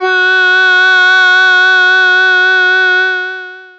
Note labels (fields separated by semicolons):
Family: voice; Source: synthesizer; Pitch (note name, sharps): F#4; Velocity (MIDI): 50; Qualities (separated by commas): distorted, long release